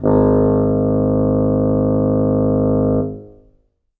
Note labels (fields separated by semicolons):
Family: reed; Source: acoustic; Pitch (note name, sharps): G#1; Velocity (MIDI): 50; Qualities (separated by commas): reverb